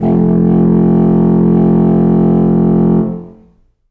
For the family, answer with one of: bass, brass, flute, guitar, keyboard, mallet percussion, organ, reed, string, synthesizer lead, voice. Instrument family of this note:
reed